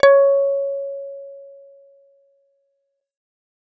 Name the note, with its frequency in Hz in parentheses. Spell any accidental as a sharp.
C#5 (554.4 Hz)